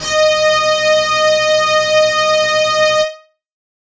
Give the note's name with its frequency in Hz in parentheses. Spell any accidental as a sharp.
D#5 (622.3 Hz)